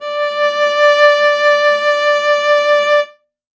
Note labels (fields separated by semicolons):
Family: string; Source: acoustic; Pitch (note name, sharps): D5; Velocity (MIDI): 75; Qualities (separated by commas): reverb